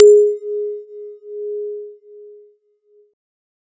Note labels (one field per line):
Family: keyboard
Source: synthesizer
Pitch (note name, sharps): G#4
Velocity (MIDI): 100